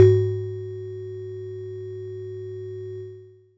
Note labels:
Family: mallet percussion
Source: acoustic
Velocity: 25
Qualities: distorted

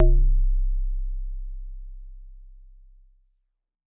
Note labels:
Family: mallet percussion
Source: acoustic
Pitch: C1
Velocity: 50

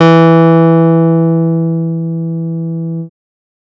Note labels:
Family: bass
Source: synthesizer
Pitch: E3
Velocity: 127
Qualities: distorted

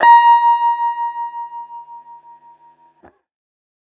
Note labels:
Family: guitar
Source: electronic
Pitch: A#5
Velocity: 25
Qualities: distorted

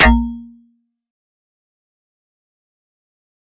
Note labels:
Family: mallet percussion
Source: electronic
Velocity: 100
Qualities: fast decay, percussive

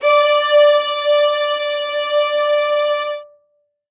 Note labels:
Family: string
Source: acoustic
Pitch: D5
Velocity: 127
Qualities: reverb

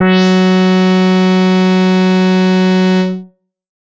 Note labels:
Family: bass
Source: synthesizer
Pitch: F#3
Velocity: 127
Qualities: distorted

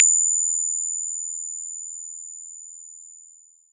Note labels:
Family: mallet percussion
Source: electronic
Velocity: 75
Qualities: bright, distorted, non-linear envelope

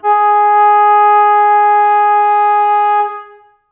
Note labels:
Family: flute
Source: acoustic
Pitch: G#4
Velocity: 127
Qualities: long release, reverb

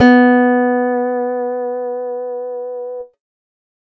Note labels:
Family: guitar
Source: acoustic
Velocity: 25

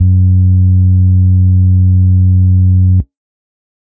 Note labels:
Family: organ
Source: electronic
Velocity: 127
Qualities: distorted

